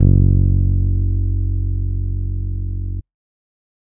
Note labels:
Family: bass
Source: electronic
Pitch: F#1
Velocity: 127

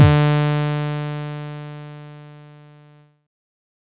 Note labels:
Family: bass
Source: synthesizer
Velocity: 50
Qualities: bright, distorted

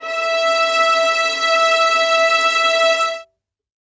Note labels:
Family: string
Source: acoustic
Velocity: 127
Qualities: reverb

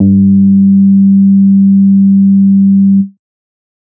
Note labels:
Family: bass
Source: synthesizer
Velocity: 50

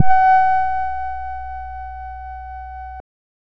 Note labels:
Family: bass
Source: synthesizer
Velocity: 50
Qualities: dark, distorted, non-linear envelope

